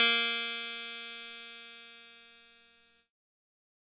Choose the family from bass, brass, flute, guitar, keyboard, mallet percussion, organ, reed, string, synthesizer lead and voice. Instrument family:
keyboard